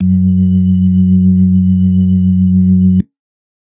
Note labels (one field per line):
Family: organ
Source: electronic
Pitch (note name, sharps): F#2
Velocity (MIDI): 25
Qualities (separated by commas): dark